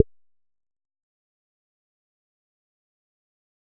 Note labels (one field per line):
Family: bass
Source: synthesizer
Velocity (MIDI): 50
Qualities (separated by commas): fast decay, percussive